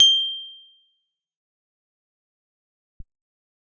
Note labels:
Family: guitar; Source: electronic; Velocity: 100; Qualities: bright, fast decay, percussive

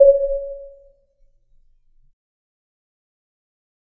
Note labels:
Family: mallet percussion; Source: acoustic; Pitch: C#5; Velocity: 50; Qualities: dark, fast decay, percussive, reverb

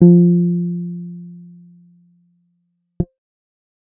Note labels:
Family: bass; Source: synthesizer; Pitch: F3; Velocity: 25; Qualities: dark

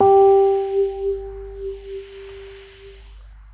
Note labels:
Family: keyboard; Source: electronic; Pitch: G4; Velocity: 25; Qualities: long release

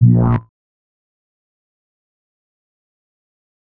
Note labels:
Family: bass; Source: synthesizer; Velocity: 100; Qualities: distorted, fast decay, percussive

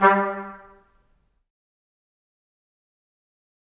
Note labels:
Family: brass; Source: acoustic; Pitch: G3; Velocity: 50; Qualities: fast decay, percussive, reverb

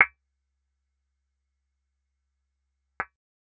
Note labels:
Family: bass; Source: synthesizer; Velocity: 75; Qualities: percussive

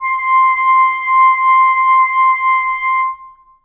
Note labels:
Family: reed; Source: acoustic; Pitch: C6; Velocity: 25; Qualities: reverb

